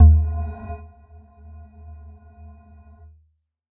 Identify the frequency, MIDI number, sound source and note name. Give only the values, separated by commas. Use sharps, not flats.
77.78 Hz, 39, electronic, D#2